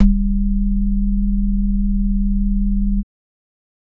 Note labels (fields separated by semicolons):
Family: organ; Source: electronic; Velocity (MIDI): 100; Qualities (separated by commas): multiphonic